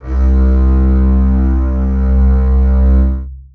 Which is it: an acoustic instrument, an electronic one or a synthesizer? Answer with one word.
acoustic